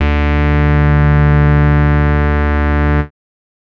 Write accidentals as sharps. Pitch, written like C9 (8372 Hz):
D2 (73.42 Hz)